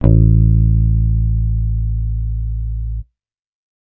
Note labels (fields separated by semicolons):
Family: bass; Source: electronic; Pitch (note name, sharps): A1; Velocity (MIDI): 75